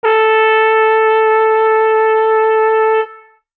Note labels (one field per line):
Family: brass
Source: acoustic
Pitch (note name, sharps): A4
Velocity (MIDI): 100